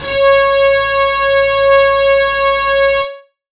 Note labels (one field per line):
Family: guitar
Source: electronic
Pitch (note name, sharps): C#5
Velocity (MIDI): 50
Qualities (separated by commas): distorted